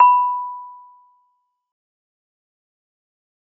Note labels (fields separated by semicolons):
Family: mallet percussion; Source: acoustic; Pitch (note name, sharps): B5; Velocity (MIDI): 50; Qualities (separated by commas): fast decay